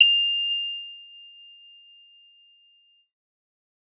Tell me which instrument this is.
electronic keyboard